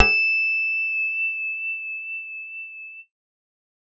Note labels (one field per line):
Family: bass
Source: synthesizer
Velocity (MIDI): 100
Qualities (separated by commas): bright, reverb